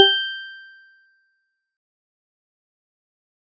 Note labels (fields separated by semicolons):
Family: mallet percussion; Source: acoustic; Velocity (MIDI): 100; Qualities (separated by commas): fast decay, percussive